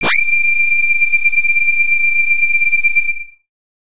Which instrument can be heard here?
synthesizer bass